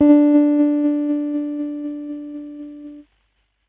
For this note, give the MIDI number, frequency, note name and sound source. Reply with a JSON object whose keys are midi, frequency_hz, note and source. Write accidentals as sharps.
{"midi": 62, "frequency_hz": 293.7, "note": "D4", "source": "electronic"}